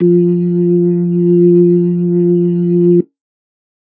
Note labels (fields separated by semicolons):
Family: organ; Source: electronic; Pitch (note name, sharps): F3; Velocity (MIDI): 75; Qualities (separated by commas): dark